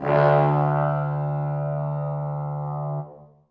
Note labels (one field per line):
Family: brass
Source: acoustic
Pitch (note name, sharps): D2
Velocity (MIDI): 50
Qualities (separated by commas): bright, reverb